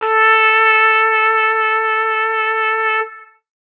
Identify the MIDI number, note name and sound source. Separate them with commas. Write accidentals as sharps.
69, A4, acoustic